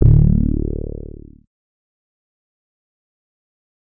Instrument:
synthesizer bass